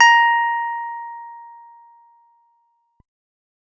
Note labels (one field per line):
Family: guitar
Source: electronic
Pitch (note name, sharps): A#5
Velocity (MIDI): 25